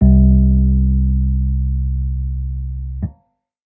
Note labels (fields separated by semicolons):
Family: keyboard; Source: electronic; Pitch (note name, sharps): C2; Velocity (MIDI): 25; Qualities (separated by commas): dark